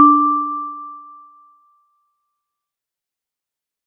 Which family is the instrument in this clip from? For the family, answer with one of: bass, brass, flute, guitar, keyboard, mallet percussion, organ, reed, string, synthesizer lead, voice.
mallet percussion